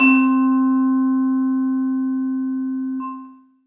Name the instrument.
acoustic mallet percussion instrument